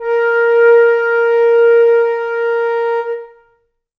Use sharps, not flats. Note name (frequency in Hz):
A#4 (466.2 Hz)